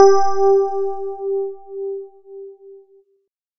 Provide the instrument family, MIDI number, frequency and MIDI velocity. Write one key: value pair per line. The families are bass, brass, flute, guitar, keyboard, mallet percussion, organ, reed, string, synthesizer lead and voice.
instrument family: keyboard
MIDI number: 67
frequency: 392 Hz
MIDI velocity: 100